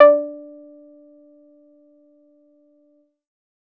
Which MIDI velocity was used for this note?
75